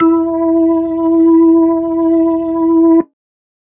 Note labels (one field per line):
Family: organ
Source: electronic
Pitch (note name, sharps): E4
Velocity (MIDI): 25